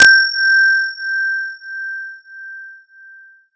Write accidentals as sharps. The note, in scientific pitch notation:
G6